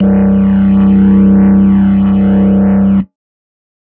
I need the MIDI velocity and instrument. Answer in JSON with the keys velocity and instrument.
{"velocity": 75, "instrument": "electronic organ"}